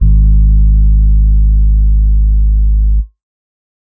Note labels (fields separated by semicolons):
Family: keyboard; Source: electronic; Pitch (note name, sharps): G#1; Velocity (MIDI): 50; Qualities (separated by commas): dark